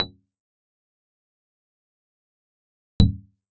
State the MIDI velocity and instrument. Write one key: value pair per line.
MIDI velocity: 25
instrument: acoustic guitar